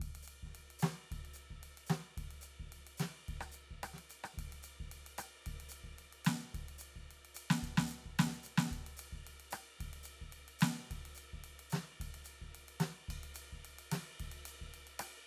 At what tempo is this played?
110 BPM